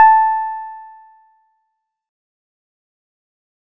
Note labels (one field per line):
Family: guitar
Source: synthesizer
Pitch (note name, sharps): A5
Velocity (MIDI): 25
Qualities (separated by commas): fast decay